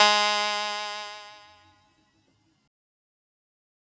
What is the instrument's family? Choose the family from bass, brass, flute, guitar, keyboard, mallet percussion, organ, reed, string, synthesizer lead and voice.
keyboard